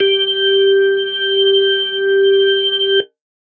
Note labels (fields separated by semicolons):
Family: organ; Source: electronic; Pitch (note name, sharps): G4; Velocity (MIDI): 100